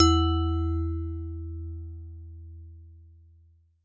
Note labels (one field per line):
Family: mallet percussion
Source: acoustic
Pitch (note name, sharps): E2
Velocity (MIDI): 127